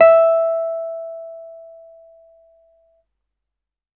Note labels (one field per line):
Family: keyboard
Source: electronic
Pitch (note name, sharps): E5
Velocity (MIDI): 127